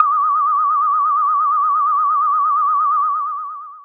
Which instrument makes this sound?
synthesizer bass